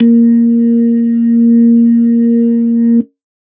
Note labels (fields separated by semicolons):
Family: organ; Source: electronic; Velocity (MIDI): 25